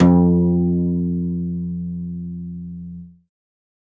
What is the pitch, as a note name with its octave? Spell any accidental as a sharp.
F2